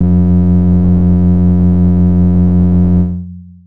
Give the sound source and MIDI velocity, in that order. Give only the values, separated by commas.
electronic, 25